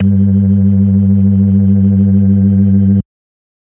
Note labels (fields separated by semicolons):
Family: organ; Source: electronic; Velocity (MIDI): 100; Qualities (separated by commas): dark